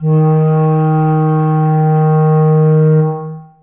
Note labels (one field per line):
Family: reed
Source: acoustic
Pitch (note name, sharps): D#3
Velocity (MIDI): 75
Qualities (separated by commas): dark, long release, reverb